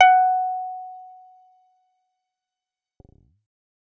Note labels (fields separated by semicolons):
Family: bass; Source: synthesizer; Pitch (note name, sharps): F#5; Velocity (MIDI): 100; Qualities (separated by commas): fast decay